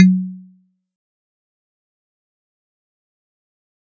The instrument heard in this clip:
acoustic mallet percussion instrument